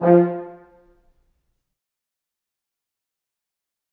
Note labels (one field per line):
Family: brass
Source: acoustic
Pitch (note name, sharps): F3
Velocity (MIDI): 75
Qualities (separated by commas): dark, fast decay, percussive, reverb